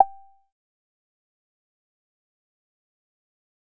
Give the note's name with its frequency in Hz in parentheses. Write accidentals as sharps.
G5 (784 Hz)